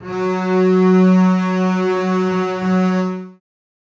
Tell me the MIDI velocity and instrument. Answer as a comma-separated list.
127, acoustic string instrument